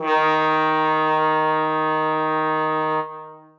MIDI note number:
51